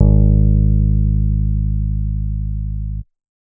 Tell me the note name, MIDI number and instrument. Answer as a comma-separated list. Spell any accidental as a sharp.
G#1, 32, synthesizer bass